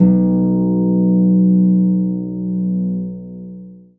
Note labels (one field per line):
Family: string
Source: acoustic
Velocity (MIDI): 127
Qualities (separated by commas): long release, reverb